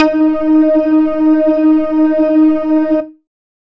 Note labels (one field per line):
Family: bass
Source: synthesizer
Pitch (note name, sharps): D#4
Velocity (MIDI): 100